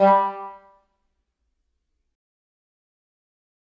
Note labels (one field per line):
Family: reed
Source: acoustic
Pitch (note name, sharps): G3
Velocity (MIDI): 100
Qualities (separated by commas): fast decay, percussive, reverb